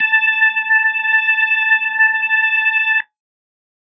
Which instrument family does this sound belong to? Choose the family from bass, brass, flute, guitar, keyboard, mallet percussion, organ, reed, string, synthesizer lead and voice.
organ